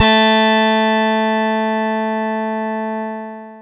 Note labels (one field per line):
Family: keyboard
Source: electronic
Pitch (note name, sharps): A3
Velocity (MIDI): 25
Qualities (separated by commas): bright, long release